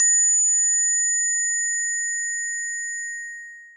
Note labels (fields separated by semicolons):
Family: mallet percussion; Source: acoustic; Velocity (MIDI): 100; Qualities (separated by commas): bright, distorted, long release